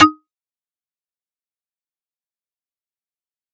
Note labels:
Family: mallet percussion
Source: electronic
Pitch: D#4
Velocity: 127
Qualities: fast decay, percussive

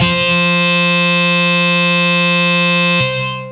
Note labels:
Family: guitar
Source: electronic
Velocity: 127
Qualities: bright, distorted, long release

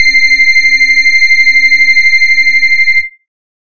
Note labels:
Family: bass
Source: synthesizer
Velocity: 75

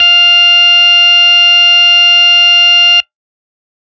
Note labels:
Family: organ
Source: electronic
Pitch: F5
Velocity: 127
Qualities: bright, distorted

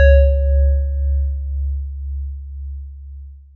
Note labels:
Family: mallet percussion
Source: acoustic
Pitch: C#2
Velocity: 50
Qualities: long release

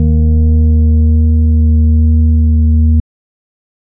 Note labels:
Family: organ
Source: electronic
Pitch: D#2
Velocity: 25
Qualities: dark

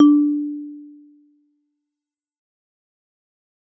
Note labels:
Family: mallet percussion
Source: acoustic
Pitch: D4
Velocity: 100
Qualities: fast decay

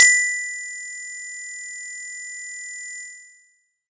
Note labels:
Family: mallet percussion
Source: acoustic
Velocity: 50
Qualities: bright, distorted

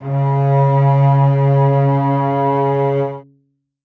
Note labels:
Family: string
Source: acoustic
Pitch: C#3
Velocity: 50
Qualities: reverb

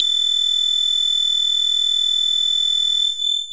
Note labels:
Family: bass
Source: synthesizer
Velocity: 127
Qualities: bright, distorted, long release

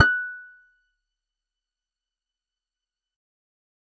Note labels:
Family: guitar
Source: acoustic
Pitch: F#6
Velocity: 50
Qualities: fast decay, percussive

